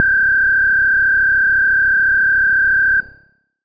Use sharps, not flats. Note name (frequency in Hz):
G6 (1568 Hz)